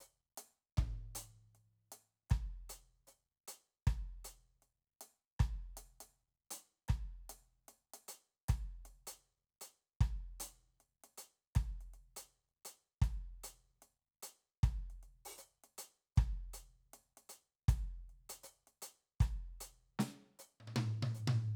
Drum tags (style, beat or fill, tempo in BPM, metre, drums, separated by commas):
reggae, beat, 78 BPM, 4/4, closed hi-hat, open hi-hat, hi-hat pedal, snare, cross-stick, high tom, kick